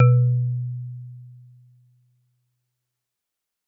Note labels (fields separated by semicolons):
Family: mallet percussion; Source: acoustic; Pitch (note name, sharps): B2; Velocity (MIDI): 127